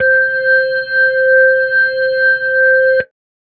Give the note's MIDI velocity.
75